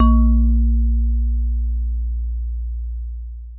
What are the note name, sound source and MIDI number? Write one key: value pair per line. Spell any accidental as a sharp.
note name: A#1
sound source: acoustic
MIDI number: 34